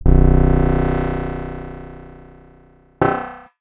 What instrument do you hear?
acoustic guitar